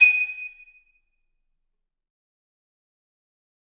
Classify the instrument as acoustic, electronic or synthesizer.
acoustic